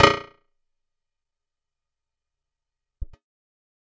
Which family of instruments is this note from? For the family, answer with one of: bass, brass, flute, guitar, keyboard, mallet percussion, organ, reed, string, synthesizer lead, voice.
guitar